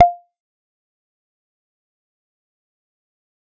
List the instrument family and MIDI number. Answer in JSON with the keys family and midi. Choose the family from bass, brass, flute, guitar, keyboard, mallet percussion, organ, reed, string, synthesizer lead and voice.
{"family": "bass", "midi": 77}